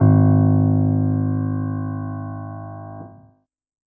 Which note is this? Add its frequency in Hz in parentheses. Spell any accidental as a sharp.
G#1 (51.91 Hz)